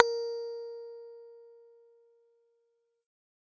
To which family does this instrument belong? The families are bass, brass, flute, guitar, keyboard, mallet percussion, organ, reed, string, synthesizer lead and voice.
bass